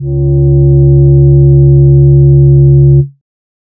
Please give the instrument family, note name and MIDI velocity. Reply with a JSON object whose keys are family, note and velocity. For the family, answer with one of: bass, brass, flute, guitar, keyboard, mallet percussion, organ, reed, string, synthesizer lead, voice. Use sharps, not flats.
{"family": "voice", "note": "C#2", "velocity": 25}